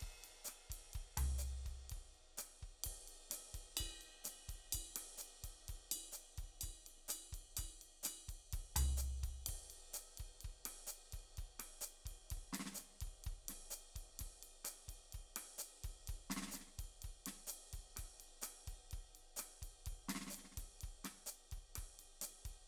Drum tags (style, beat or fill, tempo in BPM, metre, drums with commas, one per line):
bossa nova
beat
127 BPM
4/4
ride, ride bell, hi-hat pedal, snare, cross-stick, floor tom, kick